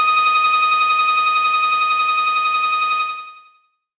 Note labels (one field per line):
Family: bass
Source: synthesizer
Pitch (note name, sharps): D#6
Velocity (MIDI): 127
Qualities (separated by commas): bright, long release